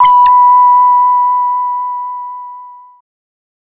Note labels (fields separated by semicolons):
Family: bass; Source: synthesizer; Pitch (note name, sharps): B5; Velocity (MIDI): 127; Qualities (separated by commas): distorted